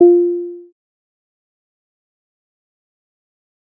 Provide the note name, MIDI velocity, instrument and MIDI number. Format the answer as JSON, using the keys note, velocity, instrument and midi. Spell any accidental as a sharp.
{"note": "F4", "velocity": 50, "instrument": "synthesizer bass", "midi": 65}